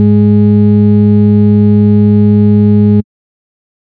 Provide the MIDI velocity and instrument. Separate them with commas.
75, synthesizer bass